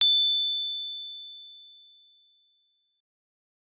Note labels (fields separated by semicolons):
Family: keyboard; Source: electronic; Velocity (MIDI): 75; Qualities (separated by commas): bright